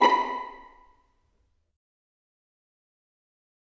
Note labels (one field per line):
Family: string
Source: acoustic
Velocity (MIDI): 50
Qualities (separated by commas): fast decay, percussive, reverb